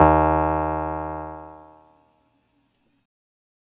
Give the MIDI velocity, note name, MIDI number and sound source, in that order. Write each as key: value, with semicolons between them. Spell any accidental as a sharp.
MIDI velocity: 25; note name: D#2; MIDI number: 39; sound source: electronic